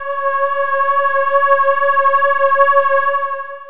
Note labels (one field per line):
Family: voice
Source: synthesizer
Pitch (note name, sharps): C#5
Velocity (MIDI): 50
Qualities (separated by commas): distorted, long release